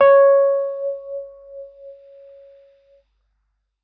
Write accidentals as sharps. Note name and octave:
C#5